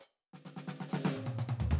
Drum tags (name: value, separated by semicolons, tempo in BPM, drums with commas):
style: Purdie shuffle; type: fill; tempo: 130 BPM; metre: 4/4; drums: closed hi-hat, hi-hat pedal, snare, high tom, floor tom